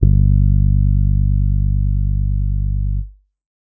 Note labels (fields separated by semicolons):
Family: keyboard; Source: electronic; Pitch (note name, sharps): G1; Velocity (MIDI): 50; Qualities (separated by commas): dark, distorted